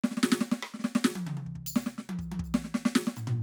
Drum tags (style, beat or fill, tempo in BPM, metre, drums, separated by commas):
hip-hop, fill, 70 BPM, 4/4, percussion, snare, high tom, mid tom, floor tom, kick